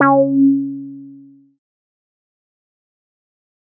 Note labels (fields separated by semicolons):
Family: bass; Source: synthesizer; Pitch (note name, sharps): C#4; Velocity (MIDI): 25; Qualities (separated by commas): distorted, fast decay